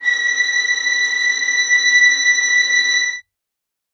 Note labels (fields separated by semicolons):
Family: string; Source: acoustic; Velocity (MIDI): 75; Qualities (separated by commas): non-linear envelope, reverb